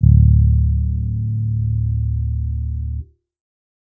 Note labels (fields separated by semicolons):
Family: bass; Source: electronic; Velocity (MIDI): 25